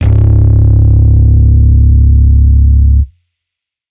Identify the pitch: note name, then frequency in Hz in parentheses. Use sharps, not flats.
C#1 (34.65 Hz)